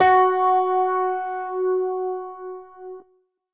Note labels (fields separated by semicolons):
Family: keyboard; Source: electronic; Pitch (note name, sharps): F#4; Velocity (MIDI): 127